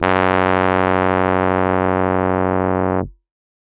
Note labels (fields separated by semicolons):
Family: keyboard; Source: electronic; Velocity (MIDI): 127; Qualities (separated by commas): distorted